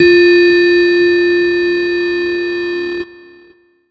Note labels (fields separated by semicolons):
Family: keyboard; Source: electronic; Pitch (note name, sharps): F4; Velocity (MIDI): 25; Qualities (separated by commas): bright, distorted, long release